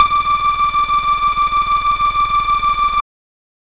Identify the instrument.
synthesizer bass